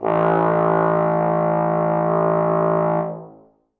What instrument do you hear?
acoustic brass instrument